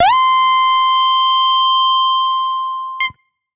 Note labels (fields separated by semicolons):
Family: guitar; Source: electronic; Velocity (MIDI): 127; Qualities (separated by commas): bright, distorted